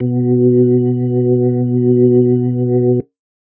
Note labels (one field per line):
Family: organ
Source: electronic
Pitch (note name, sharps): B2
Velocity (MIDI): 75